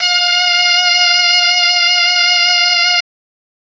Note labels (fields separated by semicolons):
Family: reed; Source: electronic; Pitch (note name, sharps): F5; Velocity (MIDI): 127; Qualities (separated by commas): bright, reverb